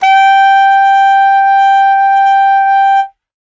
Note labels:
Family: reed; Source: acoustic; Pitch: G5; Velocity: 25; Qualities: bright

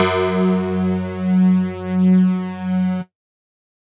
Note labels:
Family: mallet percussion; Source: electronic; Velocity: 50

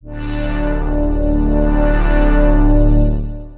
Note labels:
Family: synthesizer lead; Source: synthesizer; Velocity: 75; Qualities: bright, long release, non-linear envelope

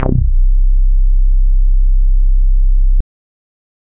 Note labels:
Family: bass; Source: synthesizer; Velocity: 25; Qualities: distorted

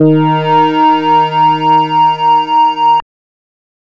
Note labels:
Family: bass; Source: synthesizer; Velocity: 127; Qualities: distorted, multiphonic

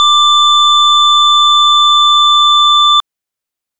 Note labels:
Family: organ; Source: electronic; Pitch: D6; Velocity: 127; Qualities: bright

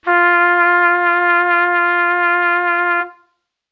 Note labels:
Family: brass; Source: acoustic; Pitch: F4; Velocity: 25

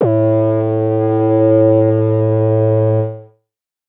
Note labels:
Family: synthesizer lead; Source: synthesizer; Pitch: A2; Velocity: 50; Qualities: distorted, multiphonic, non-linear envelope

